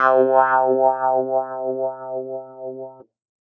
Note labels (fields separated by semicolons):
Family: keyboard; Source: electronic; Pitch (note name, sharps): C3; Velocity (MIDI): 127